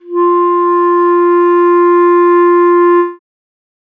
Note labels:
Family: reed; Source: acoustic; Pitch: F4; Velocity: 50

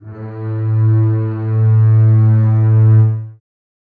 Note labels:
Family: string; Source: acoustic; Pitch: A2; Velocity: 75; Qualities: reverb

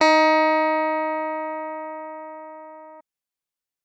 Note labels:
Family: keyboard; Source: electronic; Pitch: D#4; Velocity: 127; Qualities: distorted

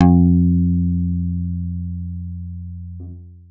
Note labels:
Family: guitar; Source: electronic; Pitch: F2; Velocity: 127; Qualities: long release

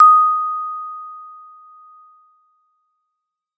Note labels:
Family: mallet percussion; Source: acoustic; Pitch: D#6; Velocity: 127

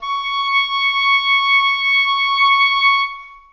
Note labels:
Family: reed; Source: acoustic; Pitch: C#6; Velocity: 75; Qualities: reverb

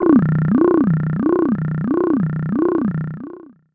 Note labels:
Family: voice; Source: synthesizer; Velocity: 25; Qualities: long release, non-linear envelope, tempo-synced

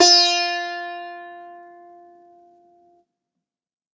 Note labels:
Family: guitar; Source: acoustic; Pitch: F4; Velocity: 100; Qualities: bright

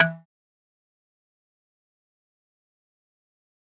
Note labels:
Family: mallet percussion; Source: acoustic; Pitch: E3; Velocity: 127; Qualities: fast decay, percussive, reverb

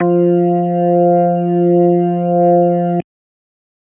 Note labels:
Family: organ; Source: electronic; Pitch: F3; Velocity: 100

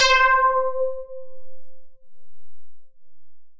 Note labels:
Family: synthesizer lead; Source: synthesizer; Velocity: 127; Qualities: long release

